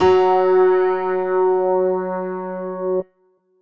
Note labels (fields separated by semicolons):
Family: keyboard; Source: electronic; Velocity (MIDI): 127